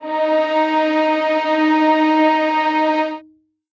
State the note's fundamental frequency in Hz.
311.1 Hz